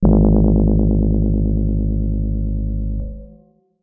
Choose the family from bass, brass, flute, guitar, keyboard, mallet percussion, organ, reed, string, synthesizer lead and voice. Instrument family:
keyboard